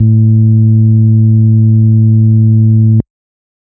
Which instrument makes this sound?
electronic organ